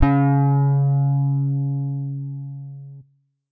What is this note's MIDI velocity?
50